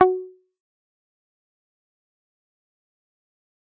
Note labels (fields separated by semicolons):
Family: guitar; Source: electronic; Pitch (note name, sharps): F#4; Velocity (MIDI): 25; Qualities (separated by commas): fast decay, percussive